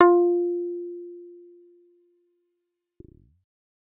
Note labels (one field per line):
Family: bass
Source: synthesizer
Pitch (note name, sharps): F4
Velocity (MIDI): 75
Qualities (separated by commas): fast decay